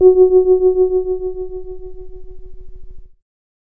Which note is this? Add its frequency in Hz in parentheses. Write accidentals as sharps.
F#4 (370 Hz)